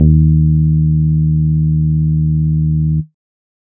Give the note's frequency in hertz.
77.78 Hz